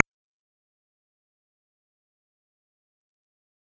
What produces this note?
synthesizer bass